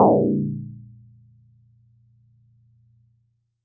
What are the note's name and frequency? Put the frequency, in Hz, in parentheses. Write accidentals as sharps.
A#0 (29.14 Hz)